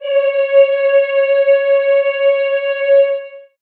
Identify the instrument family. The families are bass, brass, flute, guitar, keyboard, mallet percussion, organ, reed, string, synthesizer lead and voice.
voice